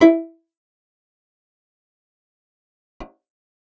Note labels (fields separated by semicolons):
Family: guitar; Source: acoustic; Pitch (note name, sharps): E4; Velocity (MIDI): 50; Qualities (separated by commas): fast decay, percussive, reverb